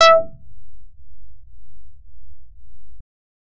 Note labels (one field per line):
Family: bass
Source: synthesizer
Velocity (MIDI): 127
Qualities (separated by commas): distorted